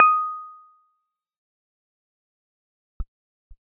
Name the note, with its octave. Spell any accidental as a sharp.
D#6